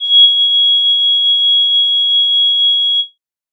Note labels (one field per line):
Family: flute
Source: synthesizer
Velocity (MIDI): 127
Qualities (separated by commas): bright, distorted